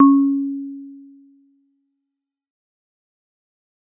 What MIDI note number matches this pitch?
61